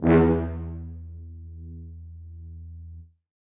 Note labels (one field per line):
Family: brass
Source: acoustic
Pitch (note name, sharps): E2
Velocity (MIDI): 50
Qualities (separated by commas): reverb